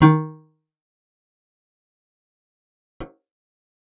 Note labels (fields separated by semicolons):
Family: guitar; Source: acoustic; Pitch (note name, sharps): D#3; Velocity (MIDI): 75; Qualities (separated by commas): fast decay, percussive, reverb